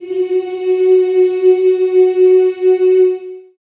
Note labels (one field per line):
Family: voice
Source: acoustic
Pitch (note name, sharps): F#4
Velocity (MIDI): 25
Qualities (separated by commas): long release, reverb